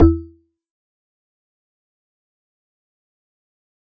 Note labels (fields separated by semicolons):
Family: mallet percussion; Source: electronic; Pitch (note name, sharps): E2; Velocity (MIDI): 50; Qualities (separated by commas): fast decay, percussive